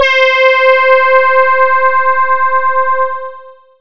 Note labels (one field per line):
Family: voice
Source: synthesizer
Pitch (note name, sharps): C5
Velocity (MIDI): 127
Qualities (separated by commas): long release